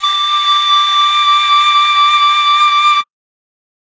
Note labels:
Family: flute; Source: acoustic; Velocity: 75

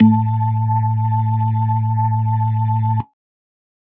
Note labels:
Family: organ; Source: electronic; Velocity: 50

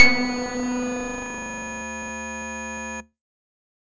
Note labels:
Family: bass; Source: synthesizer; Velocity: 75; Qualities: distorted

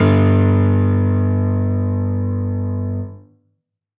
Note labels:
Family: keyboard; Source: acoustic; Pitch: G1; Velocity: 127; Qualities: bright

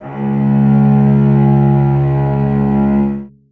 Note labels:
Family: string; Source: acoustic; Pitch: C#2; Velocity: 75; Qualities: reverb

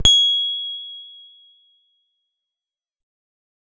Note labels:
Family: guitar; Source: electronic; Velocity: 50; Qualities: fast decay

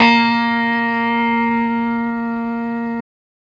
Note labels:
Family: keyboard; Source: electronic; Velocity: 127; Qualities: bright

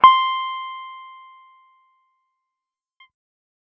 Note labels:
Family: guitar; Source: electronic; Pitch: C6; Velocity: 75; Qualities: fast decay

